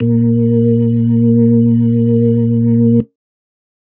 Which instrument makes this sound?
electronic organ